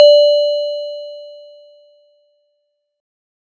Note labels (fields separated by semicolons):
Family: mallet percussion; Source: acoustic; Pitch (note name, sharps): D5; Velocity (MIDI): 50